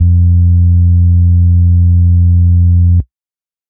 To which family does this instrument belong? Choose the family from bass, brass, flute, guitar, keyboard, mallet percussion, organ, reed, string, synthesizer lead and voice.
organ